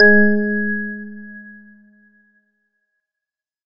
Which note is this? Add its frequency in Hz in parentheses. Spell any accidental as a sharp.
G#3 (207.7 Hz)